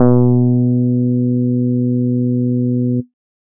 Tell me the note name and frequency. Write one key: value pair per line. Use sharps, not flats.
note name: B2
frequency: 123.5 Hz